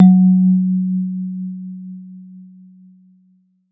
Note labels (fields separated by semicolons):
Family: mallet percussion; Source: acoustic; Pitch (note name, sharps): F#3; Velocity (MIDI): 75